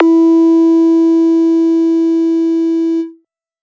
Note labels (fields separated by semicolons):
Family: bass; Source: synthesizer; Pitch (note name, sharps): E4; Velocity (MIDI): 75; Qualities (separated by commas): distorted